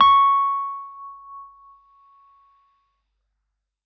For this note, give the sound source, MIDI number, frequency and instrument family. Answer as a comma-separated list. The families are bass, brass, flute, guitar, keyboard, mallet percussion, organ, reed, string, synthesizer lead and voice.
electronic, 85, 1109 Hz, keyboard